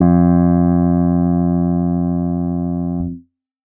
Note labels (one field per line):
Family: guitar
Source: electronic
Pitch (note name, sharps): F2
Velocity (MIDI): 50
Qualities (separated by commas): reverb